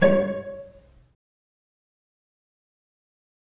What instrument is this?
acoustic string instrument